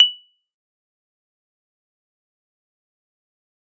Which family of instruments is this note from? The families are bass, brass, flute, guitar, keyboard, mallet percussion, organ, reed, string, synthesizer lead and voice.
mallet percussion